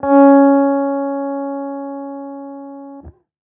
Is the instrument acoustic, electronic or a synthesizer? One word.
electronic